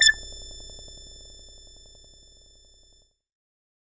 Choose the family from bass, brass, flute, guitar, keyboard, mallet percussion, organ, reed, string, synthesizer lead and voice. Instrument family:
bass